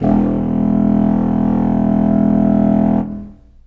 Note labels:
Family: reed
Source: acoustic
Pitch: E1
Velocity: 50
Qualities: long release, reverb

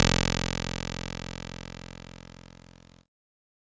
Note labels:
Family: keyboard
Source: electronic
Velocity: 75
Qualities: bright, distorted

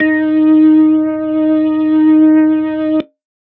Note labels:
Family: organ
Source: electronic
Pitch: D#4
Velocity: 25

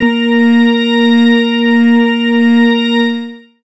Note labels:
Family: organ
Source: electronic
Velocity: 127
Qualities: long release, reverb

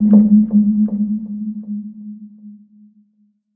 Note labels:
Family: synthesizer lead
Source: synthesizer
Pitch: G#3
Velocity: 75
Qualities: dark, non-linear envelope, reverb

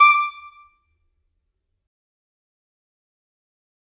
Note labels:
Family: reed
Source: acoustic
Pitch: D6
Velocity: 127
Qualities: fast decay, percussive, reverb

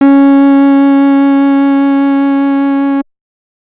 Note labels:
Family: bass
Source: synthesizer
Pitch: C#4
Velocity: 100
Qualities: distorted

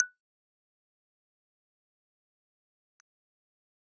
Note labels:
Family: keyboard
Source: electronic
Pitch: F#6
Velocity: 25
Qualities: fast decay, percussive

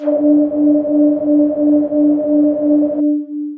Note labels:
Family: voice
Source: synthesizer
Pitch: D4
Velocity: 25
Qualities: distorted, long release

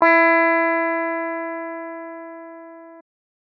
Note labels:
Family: keyboard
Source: electronic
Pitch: E4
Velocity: 50

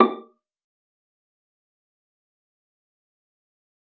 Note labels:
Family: string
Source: acoustic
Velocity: 25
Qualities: fast decay, percussive, reverb

